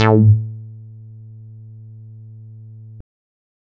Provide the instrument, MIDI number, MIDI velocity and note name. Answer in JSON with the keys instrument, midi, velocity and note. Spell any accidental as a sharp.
{"instrument": "synthesizer bass", "midi": 45, "velocity": 50, "note": "A2"}